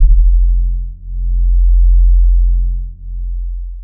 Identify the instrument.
synthesizer bass